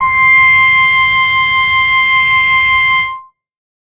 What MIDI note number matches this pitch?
84